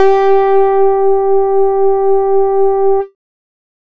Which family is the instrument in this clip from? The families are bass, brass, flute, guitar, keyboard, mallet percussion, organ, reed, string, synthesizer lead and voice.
bass